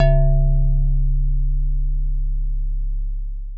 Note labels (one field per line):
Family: mallet percussion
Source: acoustic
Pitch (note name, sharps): C#1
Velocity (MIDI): 25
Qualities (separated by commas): dark, long release, reverb